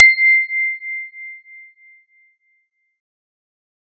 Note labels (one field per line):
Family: guitar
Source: synthesizer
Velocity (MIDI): 25